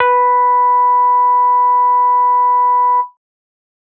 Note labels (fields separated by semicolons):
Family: bass; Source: synthesizer; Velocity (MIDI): 50